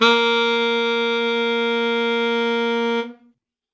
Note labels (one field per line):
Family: reed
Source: acoustic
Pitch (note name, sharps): A#3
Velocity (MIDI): 100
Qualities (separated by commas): reverb